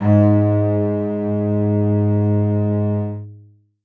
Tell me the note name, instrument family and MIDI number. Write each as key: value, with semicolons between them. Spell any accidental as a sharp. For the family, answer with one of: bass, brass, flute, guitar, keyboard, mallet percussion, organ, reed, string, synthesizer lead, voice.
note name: G#2; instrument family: string; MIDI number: 44